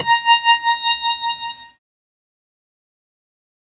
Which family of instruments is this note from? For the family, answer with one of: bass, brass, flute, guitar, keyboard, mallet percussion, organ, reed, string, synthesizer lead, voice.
keyboard